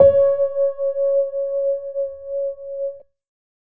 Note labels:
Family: keyboard; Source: electronic; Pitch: C#5; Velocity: 25; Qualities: reverb

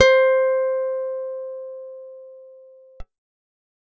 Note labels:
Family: guitar; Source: acoustic; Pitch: C5; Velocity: 25

